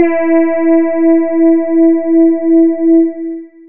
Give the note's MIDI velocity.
50